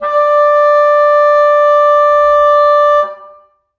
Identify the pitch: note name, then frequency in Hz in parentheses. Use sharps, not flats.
D5 (587.3 Hz)